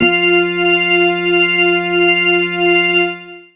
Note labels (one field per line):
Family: organ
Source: electronic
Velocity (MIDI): 25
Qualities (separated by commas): long release, reverb